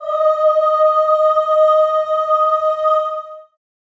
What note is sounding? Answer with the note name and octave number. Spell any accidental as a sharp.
D#5